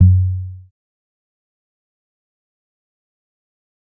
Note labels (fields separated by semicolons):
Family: bass; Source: synthesizer; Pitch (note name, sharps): F#2; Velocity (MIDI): 127; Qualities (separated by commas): dark, fast decay, percussive